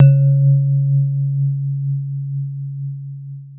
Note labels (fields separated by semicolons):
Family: mallet percussion; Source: acoustic; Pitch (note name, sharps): C#3; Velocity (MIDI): 127; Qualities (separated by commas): long release